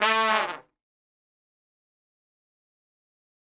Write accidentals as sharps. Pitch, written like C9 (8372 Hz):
A3 (220 Hz)